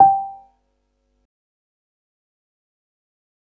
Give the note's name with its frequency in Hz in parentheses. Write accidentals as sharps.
G5 (784 Hz)